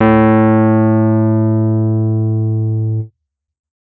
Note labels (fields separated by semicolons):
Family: keyboard; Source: electronic; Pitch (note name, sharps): A2; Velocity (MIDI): 127; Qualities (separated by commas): distorted